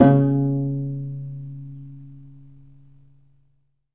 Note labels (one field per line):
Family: guitar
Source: acoustic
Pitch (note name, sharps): C#3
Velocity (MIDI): 75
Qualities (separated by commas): reverb